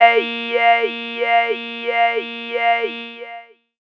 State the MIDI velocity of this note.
75